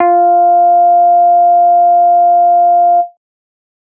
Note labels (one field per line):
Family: bass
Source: synthesizer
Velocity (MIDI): 50